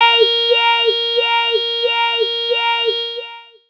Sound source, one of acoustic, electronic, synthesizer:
synthesizer